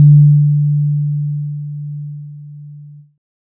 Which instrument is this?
electronic keyboard